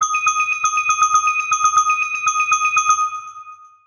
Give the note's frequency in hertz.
1245 Hz